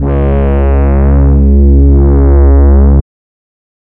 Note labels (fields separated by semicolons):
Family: reed; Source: synthesizer; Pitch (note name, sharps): C#2; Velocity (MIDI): 50; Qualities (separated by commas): distorted, non-linear envelope